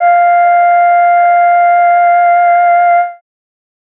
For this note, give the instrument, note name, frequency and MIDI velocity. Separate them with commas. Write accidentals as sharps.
synthesizer voice, F5, 698.5 Hz, 100